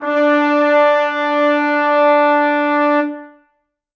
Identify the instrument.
acoustic brass instrument